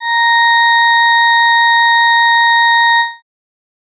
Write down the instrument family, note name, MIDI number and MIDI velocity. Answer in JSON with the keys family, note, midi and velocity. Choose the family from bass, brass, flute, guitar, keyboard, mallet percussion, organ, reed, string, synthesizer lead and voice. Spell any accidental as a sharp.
{"family": "organ", "note": "A#5", "midi": 82, "velocity": 100}